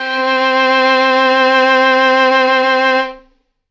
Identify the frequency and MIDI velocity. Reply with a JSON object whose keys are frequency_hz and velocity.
{"frequency_hz": 261.6, "velocity": 25}